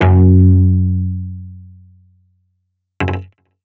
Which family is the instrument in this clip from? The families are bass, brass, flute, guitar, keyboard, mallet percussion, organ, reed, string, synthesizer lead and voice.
guitar